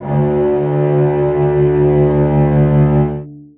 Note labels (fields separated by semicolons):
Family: string; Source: acoustic; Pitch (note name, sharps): D2; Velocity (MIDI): 50; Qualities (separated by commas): long release, reverb